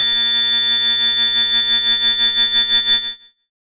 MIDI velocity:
50